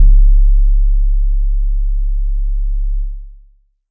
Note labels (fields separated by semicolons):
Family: mallet percussion; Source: acoustic; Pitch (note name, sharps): C#1; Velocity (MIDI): 25; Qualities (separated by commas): dark, long release